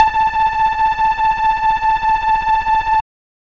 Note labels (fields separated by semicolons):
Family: bass; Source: synthesizer; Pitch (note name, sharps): A5; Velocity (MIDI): 75